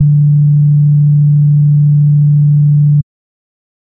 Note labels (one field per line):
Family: bass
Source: synthesizer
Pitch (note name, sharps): D3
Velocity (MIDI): 75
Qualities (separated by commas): dark